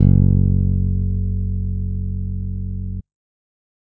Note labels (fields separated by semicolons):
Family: bass; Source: electronic; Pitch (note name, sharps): F#1; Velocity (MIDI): 127